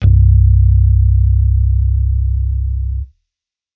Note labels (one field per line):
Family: bass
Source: electronic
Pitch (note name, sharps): C1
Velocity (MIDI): 75